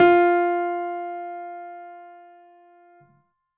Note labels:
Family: keyboard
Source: acoustic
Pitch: F4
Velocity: 100

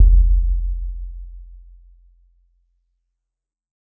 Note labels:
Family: mallet percussion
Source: acoustic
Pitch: F1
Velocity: 75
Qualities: dark, reverb

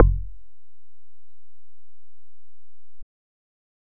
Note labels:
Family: bass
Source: synthesizer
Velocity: 25

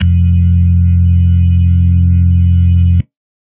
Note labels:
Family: organ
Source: electronic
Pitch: F2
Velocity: 75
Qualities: dark

